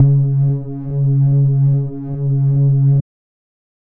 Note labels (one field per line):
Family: bass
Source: synthesizer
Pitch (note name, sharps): C#3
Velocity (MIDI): 50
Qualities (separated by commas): dark